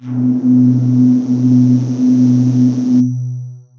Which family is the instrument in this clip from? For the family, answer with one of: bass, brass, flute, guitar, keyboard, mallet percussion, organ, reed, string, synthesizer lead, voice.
voice